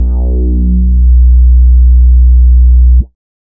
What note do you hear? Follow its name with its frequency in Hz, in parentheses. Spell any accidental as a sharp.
B1 (61.74 Hz)